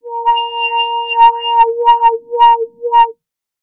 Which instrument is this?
synthesizer bass